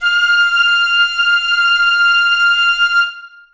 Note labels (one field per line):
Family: flute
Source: acoustic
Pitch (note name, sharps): F6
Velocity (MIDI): 127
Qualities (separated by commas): long release, reverb